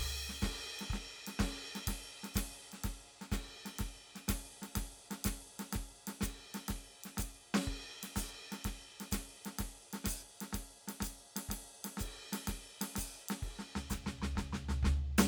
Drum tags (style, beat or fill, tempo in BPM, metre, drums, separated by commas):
rock shuffle, beat, 125 BPM, 4/4, ride, closed hi-hat, hi-hat pedal, snare, floor tom, kick